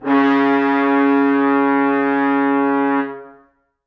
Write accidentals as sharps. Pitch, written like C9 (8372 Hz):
C#3 (138.6 Hz)